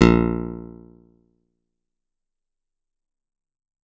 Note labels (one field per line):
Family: guitar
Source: acoustic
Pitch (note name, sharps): A#1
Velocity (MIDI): 127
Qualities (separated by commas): fast decay